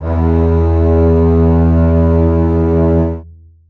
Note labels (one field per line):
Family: string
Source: acoustic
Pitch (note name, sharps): E2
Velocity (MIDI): 25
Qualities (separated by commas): long release, reverb